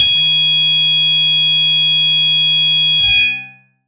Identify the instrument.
electronic guitar